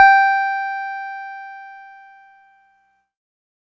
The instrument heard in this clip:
electronic keyboard